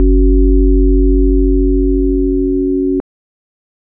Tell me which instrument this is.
electronic organ